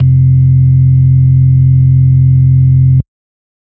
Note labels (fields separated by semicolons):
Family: organ; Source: electronic; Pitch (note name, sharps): F1; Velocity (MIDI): 127; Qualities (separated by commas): dark